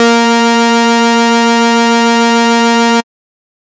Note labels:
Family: bass; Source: synthesizer; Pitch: A#3; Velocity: 25; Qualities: bright, distorted

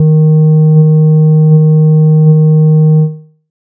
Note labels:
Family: bass; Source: synthesizer; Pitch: D#3; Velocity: 50; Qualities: dark

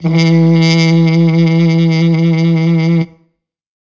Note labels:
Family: brass; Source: acoustic; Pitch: E3; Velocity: 127

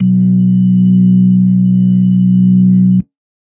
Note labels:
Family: organ; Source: electronic; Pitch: B1; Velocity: 50; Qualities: dark

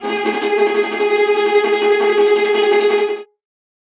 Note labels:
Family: string; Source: acoustic; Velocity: 127; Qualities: bright, non-linear envelope, reverb

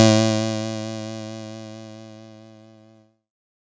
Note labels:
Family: keyboard; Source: electronic; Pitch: A2; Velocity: 100; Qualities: bright

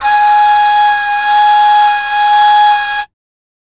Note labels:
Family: flute; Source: acoustic; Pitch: G#5; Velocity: 127; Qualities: multiphonic

